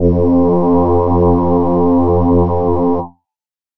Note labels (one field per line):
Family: voice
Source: synthesizer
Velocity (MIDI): 75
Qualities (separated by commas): multiphonic